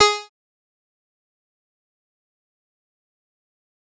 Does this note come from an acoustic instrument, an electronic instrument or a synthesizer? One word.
synthesizer